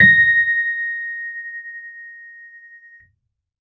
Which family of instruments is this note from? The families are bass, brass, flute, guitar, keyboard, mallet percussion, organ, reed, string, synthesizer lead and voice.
keyboard